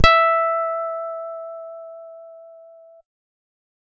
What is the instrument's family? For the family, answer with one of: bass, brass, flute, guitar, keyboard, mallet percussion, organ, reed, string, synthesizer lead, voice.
guitar